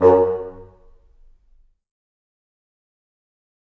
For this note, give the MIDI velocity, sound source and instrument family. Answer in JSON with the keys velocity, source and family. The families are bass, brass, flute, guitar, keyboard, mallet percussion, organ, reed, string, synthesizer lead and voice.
{"velocity": 75, "source": "acoustic", "family": "reed"}